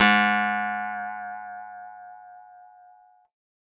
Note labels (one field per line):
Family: guitar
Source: acoustic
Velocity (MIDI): 50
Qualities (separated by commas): bright